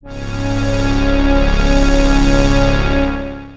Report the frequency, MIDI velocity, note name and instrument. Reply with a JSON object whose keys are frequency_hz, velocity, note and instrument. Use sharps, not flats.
{"frequency_hz": 17.32, "velocity": 127, "note": "C#0", "instrument": "synthesizer lead"}